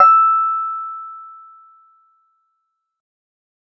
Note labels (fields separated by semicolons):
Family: keyboard; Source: electronic; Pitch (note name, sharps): E6; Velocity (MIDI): 100